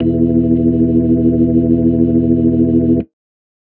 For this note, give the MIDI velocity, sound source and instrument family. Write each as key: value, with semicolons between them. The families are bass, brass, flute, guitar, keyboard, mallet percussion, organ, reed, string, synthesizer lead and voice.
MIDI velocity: 100; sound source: electronic; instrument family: organ